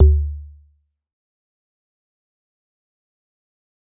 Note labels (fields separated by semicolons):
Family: mallet percussion; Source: acoustic; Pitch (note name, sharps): D2; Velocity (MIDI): 127; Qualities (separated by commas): dark, fast decay, percussive